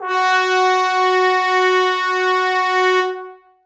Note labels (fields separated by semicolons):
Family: brass; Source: acoustic; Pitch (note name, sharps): F#4; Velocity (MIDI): 127; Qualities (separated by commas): bright, reverb